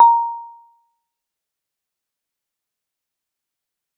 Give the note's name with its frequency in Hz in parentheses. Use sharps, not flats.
A#5 (932.3 Hz)